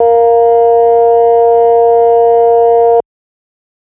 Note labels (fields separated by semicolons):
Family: organ; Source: electronic; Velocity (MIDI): 127